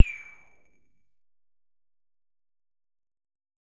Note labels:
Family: bass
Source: synthesizer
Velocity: 75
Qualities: distorted, percussive

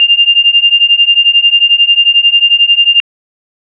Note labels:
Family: organ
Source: electronic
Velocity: 100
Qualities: bright

